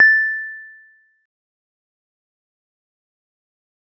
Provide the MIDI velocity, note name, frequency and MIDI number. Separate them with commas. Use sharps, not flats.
75, A6, 1760 Hz, 93